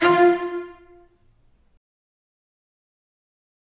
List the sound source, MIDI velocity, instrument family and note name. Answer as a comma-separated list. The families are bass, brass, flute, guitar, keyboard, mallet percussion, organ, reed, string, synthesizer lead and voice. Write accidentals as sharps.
acoustic, 127, string, F4